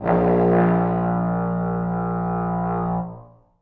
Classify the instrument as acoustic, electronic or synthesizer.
acoustic